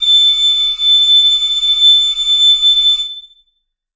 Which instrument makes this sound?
acoustic reed instrument